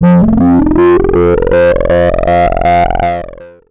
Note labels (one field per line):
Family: bass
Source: synthesizer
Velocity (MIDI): 127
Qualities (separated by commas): distorted, long release, multiphonic, tempo-synced